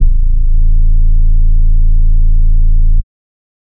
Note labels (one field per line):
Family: bass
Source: synthesizer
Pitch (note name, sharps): A0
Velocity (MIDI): 75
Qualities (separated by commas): dark, distorted, tempo-synced